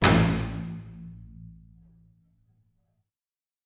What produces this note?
acoustic string instrument